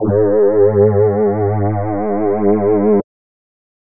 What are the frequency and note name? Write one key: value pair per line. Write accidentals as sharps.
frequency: 103.8 Hz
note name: G#2